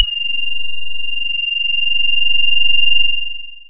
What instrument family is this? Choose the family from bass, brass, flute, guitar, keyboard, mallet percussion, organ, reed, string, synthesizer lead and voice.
voice